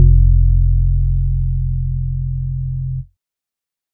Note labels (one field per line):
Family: organ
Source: electronic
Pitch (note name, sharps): F1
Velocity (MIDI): 75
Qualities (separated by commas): dark